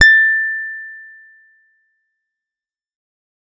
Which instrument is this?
electronic guitar